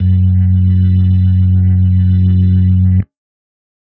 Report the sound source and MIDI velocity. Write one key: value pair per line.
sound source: electronic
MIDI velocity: 127